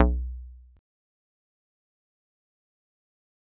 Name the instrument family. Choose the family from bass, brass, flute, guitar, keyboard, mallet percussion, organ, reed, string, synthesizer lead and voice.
mallet percussion